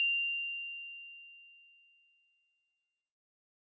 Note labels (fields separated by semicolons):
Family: mallet percussion; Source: acoustic; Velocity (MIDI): 75; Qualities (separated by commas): bright